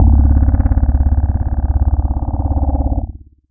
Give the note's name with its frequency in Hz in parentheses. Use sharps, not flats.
C#0 (17.32 Hz)